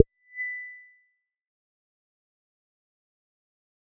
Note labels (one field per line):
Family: bass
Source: synthesizer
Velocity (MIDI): 75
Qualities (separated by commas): fast decay